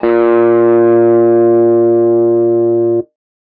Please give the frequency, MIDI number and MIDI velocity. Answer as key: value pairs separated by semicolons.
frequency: 116.5 Hz; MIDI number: 46; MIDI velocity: 75